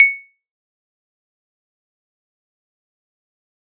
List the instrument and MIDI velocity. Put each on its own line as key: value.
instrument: electronic keyboard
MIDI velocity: 75